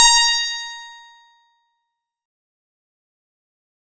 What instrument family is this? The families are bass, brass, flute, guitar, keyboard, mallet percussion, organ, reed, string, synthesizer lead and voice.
guitar